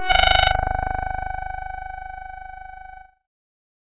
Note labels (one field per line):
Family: keyboard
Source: synthesizer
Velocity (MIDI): 127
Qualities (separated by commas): bright, distorted